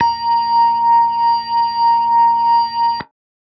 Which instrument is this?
electronic organ